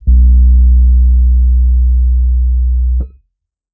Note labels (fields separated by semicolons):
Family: keyboard; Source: electronic; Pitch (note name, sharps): B1; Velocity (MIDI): 25; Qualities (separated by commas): dark